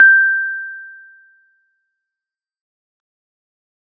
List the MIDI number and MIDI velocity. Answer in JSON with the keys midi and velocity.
{"midi": 91, "velocity": 127}